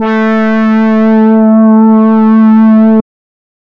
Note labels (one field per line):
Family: reed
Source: synthesizer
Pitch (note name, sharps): A3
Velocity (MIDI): 50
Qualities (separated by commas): distorted, non-linear envelope